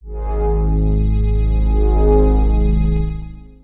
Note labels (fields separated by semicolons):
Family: synthesizer lead; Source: synthesizer; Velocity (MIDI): 25; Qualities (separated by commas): long release, non-linear envelope